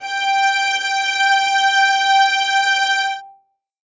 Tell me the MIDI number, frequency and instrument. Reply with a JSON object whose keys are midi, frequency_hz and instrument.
{"midi": 79, "frequency_hz": 784, "instrument": "acoustic string instrument"}